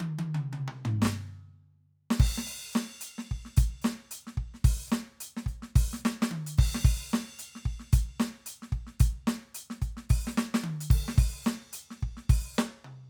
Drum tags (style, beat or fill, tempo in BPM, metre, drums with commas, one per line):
swing
beat
110 BPM
4/4
crash, closed hi-hat, open hi-hat, hi-hat pedal, snare, high tom, mid tom, floor tom, kick